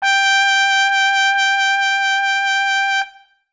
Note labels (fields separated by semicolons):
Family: brass; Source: acoustic; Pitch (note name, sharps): G5; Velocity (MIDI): 127; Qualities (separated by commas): bright